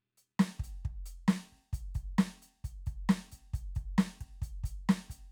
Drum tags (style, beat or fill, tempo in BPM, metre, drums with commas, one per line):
rock
beat
135 BPM
4/4
closed hi-hat, snare, kick